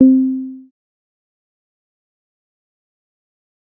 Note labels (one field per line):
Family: bass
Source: synthesizer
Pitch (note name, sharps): C4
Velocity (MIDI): 127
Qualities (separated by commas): dark, fast decay, percussive